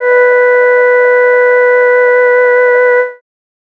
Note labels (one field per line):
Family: voice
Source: synthesizer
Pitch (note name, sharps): B4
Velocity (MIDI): 50